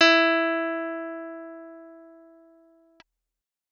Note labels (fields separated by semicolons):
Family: keyboard; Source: electronic; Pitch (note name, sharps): E4; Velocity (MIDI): 127